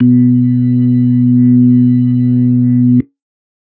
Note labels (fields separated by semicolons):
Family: organ; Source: electronic; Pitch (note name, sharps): B2; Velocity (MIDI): 25